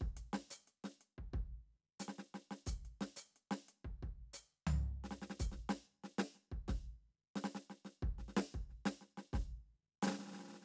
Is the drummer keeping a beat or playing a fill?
beat